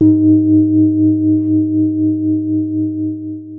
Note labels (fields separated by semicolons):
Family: keyboard; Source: electronic; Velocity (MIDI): 50; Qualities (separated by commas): long release, reverb